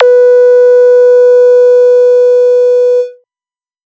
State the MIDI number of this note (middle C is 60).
71